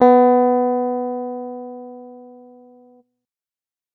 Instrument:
electronic guitar